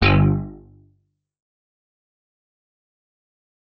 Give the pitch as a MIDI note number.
31